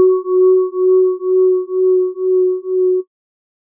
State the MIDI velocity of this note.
100